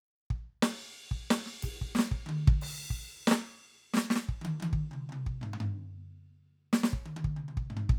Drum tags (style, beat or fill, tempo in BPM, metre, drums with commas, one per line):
rock
beat
90 BPM
4/4
crash, ride, snare, high tom, mid tom, floor tom, kick